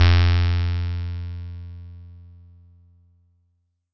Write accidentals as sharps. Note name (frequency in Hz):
F2 (87.31 Hz)